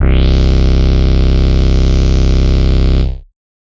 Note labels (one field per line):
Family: bass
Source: synthesizer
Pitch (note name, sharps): C1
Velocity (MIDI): 50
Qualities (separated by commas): bright, distorted